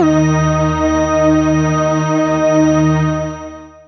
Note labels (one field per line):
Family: synthesizer lead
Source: synthesizer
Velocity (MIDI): 127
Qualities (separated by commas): long release